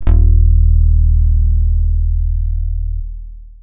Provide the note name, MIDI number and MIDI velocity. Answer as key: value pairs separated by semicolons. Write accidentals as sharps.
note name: D#1; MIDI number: 27; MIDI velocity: 100